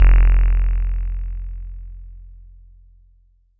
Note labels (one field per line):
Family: bass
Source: synthesizer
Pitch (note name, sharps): F1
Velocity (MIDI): 75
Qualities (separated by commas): bright, distorted